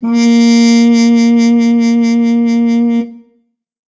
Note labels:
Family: brass; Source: acoustic; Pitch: A#3; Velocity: 75

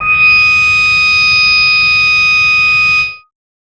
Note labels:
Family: bass; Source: synthesizer; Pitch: D#6; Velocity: 127

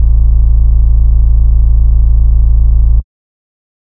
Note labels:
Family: bass; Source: synthesizer; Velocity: 50; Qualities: dark, distorted

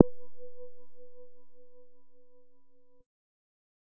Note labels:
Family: bass; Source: synthesizer; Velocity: 25; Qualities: dark, distorted

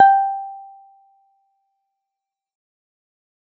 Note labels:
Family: keyboard; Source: electronic; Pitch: G5; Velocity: 25; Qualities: fast decay, percussive

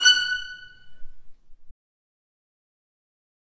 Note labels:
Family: string; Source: acoustic; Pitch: F#6; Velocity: 75; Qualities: bright, fast decay, reverb

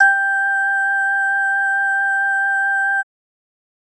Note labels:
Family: organ; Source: electronic; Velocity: 127; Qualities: multiphonic

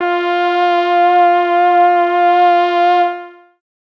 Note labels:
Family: voice; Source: synthesizer; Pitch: F4; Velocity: 25

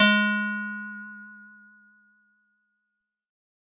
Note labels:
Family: guitar; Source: acoustic; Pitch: G#3; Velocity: 127; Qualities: bright

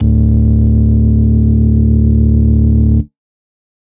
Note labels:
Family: organ; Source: electronic; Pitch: D1; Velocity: 75; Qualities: distorted

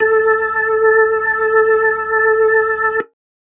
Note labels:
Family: organ; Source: electronic; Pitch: A4; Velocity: 50

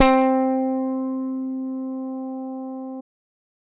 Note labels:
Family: bass; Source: electronic; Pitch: C4; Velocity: 100

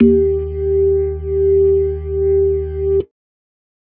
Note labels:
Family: organ; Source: electronic; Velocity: 75

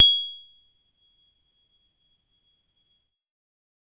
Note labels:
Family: keyboard; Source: electronic; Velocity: 100; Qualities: percussive, reverb

